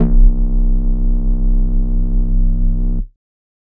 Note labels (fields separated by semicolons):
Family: flute; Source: synthesizer; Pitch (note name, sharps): C1; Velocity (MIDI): 127; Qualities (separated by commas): distorted